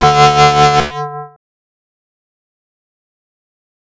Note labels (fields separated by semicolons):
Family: bass; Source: synthesizer; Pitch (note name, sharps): D3; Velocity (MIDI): 25; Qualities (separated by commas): distorted, fast decay, multiphonic